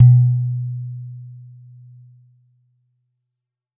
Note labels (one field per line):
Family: mallet percussion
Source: acoustic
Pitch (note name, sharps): B2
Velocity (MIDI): 75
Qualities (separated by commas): dark